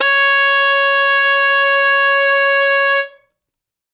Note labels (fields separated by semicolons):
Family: reed; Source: acoustic; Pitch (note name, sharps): C#5; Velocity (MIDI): 127; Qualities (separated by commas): reverb